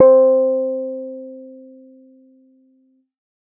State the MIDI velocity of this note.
25